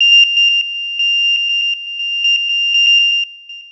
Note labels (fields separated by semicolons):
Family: synthesizer lead; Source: synthesizer; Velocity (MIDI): 75; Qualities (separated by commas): bright, long release, tempo-synced